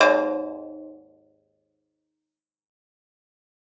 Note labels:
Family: guitar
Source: acoustic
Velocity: 75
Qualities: fast decay

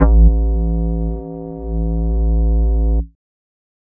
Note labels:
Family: flute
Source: synthesizer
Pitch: A1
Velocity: 100

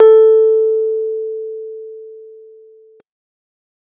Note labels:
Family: keyboard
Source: electronic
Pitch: A4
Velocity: 100

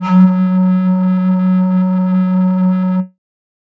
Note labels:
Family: flute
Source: synthesizer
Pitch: F#3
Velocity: 75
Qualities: distorted

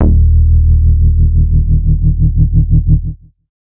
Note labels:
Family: bass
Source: synthesizer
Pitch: D#1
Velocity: 100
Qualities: distorted

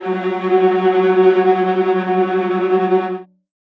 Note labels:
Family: string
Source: acoustic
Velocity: 75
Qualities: non-linear envelope, reverb

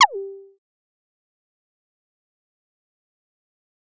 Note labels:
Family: bass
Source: synthesizer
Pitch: G4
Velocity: 127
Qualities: distorted, fast decay, percussive

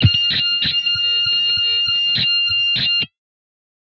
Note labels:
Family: guitar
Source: electronic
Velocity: 100

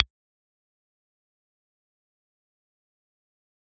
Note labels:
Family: organ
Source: electronic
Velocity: 25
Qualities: bright, distorted, fast decay, percussive

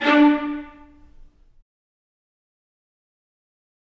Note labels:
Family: string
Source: acoustic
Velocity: 127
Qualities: fast decay, reverb

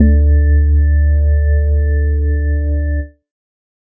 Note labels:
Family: organ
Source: electronic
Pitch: D2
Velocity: 127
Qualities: dark

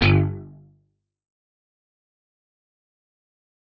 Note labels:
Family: guitar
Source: electronic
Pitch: G1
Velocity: 75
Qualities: fast decay, percussive

